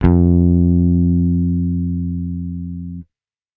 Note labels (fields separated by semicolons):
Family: bass; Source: electronic; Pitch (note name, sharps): F2; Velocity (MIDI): 127